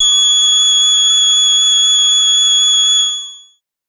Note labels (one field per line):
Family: voice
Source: synthesizer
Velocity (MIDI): 50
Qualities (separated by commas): bright, long release